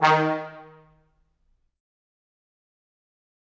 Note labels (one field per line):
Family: brass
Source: acoustic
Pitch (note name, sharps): D#3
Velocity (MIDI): 100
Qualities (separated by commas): fast decay, percussive, reverb